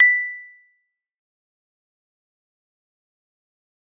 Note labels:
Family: mallet percussion; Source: acoustic; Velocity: 127; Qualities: fast decay, percussive

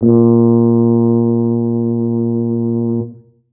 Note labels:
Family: brass; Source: acoustic; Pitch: A#2; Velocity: 50; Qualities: dark

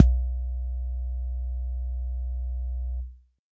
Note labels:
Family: keyboard; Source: electronic; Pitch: B1; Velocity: 127; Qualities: dark

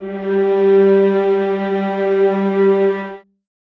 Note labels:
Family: string; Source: acoustic; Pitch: G3; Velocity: 25; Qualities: reverb

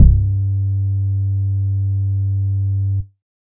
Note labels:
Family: bass; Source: synthesizer; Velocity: 25; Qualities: distorted

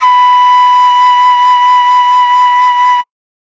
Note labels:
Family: flute; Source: acoustic; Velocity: 75

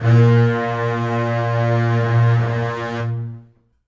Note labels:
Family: string; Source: acoustic; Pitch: A#2; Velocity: 127; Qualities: long release, reverb

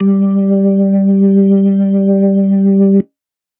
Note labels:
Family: organ; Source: electronic; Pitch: G3; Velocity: 127

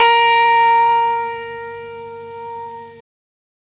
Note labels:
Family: keyboard; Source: electronic; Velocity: 127; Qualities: bright

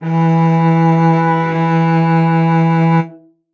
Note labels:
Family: string; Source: acoustic; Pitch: E3; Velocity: 100; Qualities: reverb

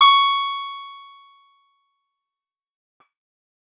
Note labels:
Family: guitar; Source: acoustic; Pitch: C#6; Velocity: 127; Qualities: bright, distorted, fast decay

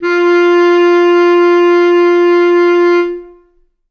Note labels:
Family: reed; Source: acoustic; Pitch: F4; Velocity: 75; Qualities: reverb

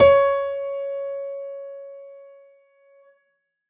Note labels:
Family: keyboard; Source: acoustic; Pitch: C#5; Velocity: 127; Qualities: bright

